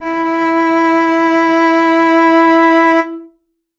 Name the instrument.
acoustic string instrument